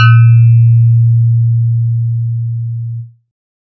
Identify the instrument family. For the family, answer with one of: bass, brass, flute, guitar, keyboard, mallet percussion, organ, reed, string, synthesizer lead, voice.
synthesizer lead